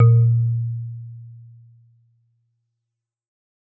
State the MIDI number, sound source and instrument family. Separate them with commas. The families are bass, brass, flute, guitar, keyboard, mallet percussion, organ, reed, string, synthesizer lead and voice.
46, acoustic, mallet percussion